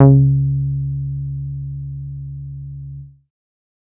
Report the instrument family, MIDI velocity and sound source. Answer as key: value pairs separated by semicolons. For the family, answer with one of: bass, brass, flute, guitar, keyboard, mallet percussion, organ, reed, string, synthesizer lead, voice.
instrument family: bass; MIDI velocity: 75; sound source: synthesizer